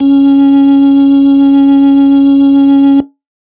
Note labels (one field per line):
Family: organ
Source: electronic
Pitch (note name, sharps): C#4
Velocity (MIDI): 25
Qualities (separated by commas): distorted